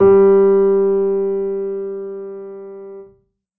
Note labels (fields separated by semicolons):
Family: keyboard; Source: acoustic; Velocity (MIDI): 50; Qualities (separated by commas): reverb